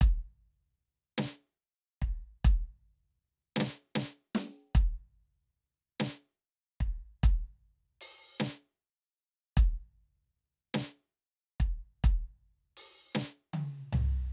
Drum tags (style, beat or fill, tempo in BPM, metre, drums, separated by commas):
rock, beat, 50 BPM, 4/4, hi-hat pedal, percussion, snare, high tom, floor tom, kick